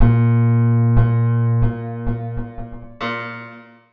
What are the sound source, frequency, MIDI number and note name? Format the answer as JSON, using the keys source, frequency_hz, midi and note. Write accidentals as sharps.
{"source": "acoustic", "frequency_hz": 116.5, "midi": 46, "note": "A#2"}